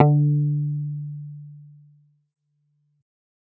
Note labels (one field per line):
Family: bass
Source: synthesizer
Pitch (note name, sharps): D3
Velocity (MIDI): 127